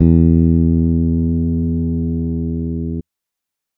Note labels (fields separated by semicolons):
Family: bass; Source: electronic; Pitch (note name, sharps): E2; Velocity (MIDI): 75